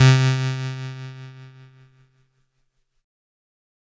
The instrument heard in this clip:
electronic keyboard